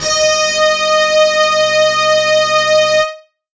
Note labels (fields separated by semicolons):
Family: guitar; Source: electronic; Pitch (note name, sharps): D#5; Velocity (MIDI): 100; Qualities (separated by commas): distorted